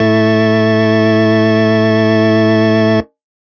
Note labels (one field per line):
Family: organ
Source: electronic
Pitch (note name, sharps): A2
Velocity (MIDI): 50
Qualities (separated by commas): distorted